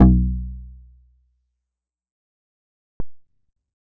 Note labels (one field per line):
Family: bass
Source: synthesizer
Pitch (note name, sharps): B1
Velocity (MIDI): 100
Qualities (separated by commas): fast decay, percussive